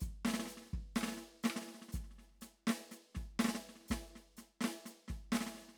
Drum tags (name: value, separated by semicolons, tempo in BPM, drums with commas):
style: New Orleans second line; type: beat; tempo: 124 BPM; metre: 4/4; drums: hi-hat pedal, snare, cross-stick, kick